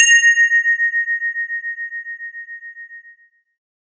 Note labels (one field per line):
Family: guitar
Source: synthesizer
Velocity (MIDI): 100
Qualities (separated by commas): bright